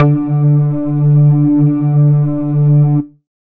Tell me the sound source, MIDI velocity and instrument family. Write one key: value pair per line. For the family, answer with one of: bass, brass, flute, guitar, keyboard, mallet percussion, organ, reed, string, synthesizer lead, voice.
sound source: synthesizer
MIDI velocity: 25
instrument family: bass